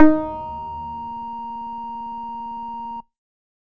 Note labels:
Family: bass; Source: synthesizer; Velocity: 50; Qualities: distorted

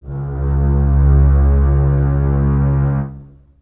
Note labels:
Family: string; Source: acoustic; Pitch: C#2; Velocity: 25; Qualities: reverb

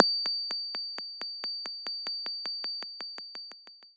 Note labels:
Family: guitar; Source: electronic; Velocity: 100; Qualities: long release

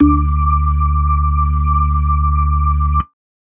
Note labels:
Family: organ; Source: electronic; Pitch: D2; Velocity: 25

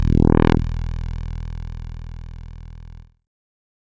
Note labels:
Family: keyboard; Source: synthesizer; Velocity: 75; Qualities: bright, distorted

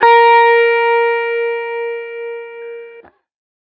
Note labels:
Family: guitar; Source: electronic; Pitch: A#4; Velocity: 50; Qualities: distorted

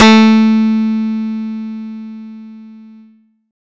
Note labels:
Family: guitar; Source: acoustic; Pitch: A3; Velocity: 100; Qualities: bright

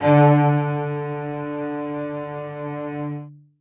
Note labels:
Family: string; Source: acoustic; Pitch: D3; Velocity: 127; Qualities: reverb

